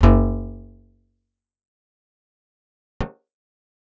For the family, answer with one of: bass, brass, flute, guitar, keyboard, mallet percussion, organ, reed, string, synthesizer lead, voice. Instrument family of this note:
guitar